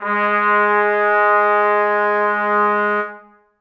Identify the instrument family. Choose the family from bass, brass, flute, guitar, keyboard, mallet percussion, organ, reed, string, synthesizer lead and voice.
brass